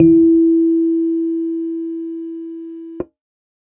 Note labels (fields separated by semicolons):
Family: keyboard; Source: electronic; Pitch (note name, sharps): E4; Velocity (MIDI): 25